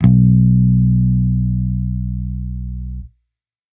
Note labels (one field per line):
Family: bass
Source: electronic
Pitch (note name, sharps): B1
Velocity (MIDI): 75